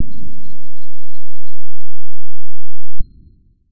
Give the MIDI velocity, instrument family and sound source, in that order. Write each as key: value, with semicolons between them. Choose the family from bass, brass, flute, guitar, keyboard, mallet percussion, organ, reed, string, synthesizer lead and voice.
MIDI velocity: 127; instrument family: guitar; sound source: electronic